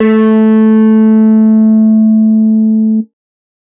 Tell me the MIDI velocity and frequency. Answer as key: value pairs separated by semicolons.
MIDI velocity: 75; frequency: 220 Hz